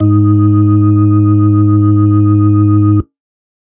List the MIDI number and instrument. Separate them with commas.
44, electronic organ